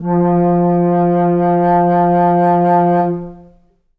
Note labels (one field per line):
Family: flute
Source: acoustic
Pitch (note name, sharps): F3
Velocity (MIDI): 75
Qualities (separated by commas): long release, reverb